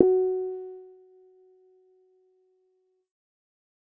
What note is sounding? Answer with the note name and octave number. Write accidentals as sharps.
F#4